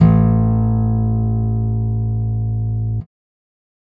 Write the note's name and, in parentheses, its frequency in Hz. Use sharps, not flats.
A1 (55 Hz)